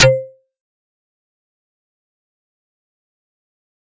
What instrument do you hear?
electronic mallet percussion instrument